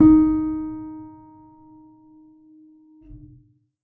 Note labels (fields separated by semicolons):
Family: keyboard; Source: acoustic; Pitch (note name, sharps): D#4; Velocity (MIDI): 50; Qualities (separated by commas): dark, reverb